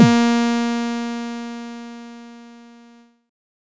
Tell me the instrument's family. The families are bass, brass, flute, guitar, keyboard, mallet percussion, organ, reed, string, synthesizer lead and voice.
bass